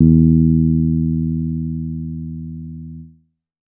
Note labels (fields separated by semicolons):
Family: bass; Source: synthesizer; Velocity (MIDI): 50; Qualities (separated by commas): dark